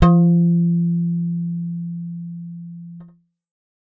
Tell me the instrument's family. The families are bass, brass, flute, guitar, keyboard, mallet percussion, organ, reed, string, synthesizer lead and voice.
bass